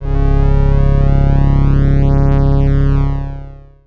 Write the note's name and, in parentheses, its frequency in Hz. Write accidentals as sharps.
C#1 (34.65 Hz)